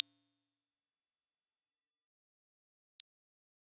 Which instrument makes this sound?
electronic keyboard